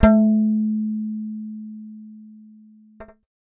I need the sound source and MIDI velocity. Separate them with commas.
synthesizer, 50